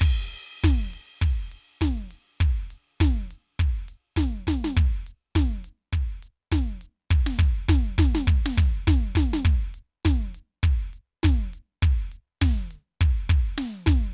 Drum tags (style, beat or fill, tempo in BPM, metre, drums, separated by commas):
rock, beat, 102 BPM, 4/4, closed hi-hat, open hi-hat, hi-hat pedal, snare, kick